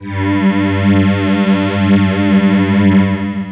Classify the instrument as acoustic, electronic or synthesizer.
synthesizer